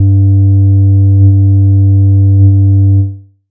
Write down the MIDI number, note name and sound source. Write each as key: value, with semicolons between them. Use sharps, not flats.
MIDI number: 43; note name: G2; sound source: synthesizer